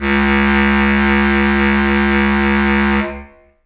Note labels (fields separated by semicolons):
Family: reed; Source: acoustic; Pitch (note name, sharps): C#2; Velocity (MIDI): 127; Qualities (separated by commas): reverb